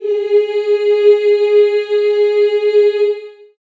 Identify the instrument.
acoustic voice